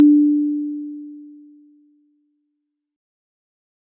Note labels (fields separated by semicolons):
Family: mallet percussion; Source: acoustic; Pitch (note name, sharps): D4; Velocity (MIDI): 75; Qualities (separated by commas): bright